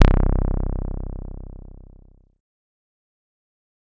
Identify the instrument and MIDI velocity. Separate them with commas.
synthesizer bass, 75